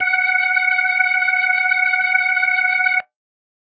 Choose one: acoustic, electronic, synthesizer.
electronic